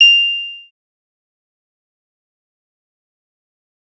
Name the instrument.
synthesizer bass